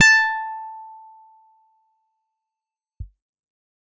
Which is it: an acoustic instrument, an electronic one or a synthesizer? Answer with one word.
electronic